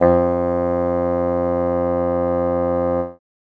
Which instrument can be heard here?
acoustic reed instrument